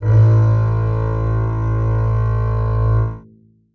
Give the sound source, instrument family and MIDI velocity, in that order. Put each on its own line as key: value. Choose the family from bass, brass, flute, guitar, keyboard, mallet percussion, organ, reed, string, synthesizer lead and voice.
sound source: acoustic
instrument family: string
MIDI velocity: 127